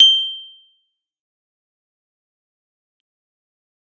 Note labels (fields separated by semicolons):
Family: keyboard; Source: electronic; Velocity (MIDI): 100; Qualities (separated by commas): bright, fast decay, percussive